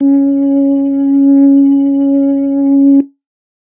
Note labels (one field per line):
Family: organ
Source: electronic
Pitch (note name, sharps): C#4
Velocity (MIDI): 50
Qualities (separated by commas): dark